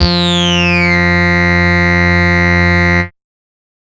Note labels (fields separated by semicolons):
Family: bass; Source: synthesizer; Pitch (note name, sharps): F2; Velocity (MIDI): 100; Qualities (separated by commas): bright, distorted, multiphonic